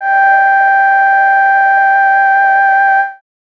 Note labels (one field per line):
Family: voice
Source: synthesizer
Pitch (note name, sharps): G5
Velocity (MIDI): 25